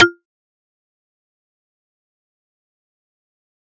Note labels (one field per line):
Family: mallet percussion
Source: electronic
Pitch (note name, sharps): F4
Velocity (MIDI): 127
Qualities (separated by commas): fast decay, percussive